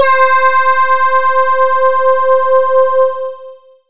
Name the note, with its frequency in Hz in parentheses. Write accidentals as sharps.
C5 (523.3 Hz)